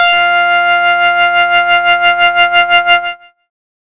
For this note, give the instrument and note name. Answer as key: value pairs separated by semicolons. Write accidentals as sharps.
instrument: synthesizer bass; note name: F5